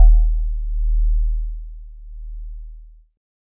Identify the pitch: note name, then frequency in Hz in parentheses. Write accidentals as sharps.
D#1 (38.89 Hz)